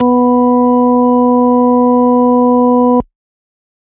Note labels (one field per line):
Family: organ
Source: electronic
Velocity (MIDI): 50